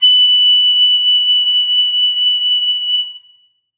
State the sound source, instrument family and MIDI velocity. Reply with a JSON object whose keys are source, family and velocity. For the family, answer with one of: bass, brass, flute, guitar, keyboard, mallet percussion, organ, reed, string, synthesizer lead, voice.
{"source": "acoustic", "family": "flute", "velocity": 127}